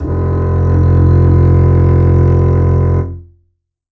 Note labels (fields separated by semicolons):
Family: string; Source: acoustic; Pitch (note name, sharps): F1; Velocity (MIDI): 50; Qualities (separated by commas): reverb